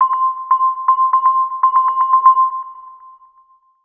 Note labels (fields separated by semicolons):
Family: mallet percussion; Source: synthesizer; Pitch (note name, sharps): C6; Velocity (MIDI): 100; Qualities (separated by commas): long release, multiphonic, percussive, tempo-synced